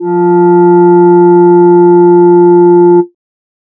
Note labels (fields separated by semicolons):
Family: voice; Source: synthesizer; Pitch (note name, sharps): F3; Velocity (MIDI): 127